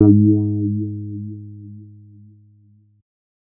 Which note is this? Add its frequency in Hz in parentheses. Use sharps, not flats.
G#2 (103.8 Hz)